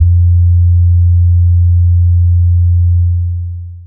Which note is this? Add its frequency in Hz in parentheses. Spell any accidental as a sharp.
F2 (87.31 Hz)